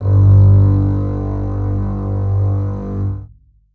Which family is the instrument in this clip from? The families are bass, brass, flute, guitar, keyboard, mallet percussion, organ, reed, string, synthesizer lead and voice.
string